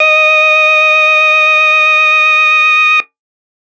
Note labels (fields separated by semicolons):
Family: organ; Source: electronic; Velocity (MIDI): 75